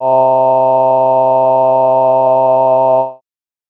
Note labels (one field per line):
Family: voice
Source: synthesizer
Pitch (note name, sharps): C3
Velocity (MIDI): 50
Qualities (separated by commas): bright